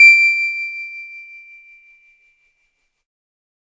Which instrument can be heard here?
electronic keyboard